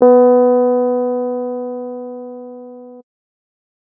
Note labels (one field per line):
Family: keyboard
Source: electronic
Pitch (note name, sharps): B3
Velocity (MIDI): 50